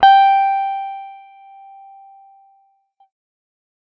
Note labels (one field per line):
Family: guitar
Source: electronic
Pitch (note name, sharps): G5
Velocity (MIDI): 127